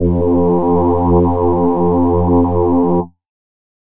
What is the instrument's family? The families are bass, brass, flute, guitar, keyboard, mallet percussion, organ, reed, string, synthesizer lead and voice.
voice